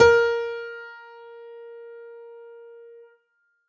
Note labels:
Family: keyboard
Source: acoustic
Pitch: A#4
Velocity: 127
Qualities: bright

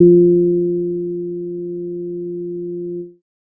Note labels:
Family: bass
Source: synthesizer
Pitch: F3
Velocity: 50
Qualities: dark

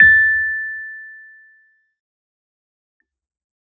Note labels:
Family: keyboard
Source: electronic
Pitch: A6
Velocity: 75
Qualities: fast decay

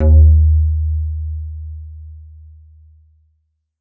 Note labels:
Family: guitar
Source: electronic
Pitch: D#2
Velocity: 75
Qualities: dark, reverb

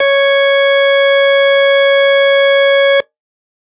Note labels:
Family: organ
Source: electronic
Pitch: C#5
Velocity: 100

